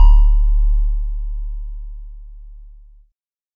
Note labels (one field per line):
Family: keyboard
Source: electronic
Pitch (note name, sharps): D1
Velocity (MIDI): 75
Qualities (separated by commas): distorted